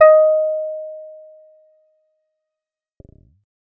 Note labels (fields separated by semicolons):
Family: bass; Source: synthesizer; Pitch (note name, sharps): D#5; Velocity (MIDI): 25; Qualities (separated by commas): fast decay